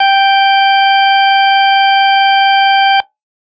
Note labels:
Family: organ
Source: electronic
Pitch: G5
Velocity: 100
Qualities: bright

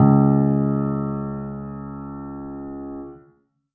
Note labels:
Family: keyboard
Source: acoustic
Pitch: C#2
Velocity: 75

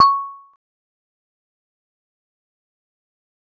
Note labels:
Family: mallet percussion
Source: acoustic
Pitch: C#6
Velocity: 25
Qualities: fast decay, percussive

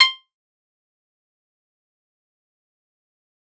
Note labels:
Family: guitar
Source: acoustic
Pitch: C6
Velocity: 50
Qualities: fast decay, percussive

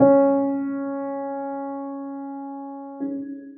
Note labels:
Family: keyboard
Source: acoustic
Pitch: C#4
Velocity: 50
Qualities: long release, reverb

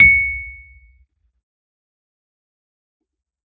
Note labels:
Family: keyboard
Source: electronic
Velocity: 127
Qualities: fast decay, percussive

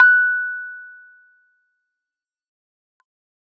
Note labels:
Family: keyboard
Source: electronic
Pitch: F#6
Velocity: 127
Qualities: fast decay

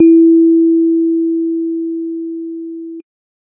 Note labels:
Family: keyboard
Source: electronic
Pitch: E4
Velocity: 25

